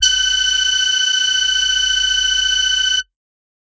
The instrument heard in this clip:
synthesizer voice